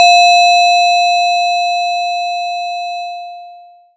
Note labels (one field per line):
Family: mallet percussion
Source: acoustic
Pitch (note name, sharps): F5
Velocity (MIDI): 25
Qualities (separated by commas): distorted, long release